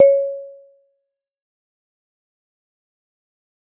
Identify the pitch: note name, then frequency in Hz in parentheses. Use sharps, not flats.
C#5 (554.4 Hz)